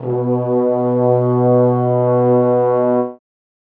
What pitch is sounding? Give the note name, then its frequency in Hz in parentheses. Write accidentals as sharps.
B2 (123.5 Hz)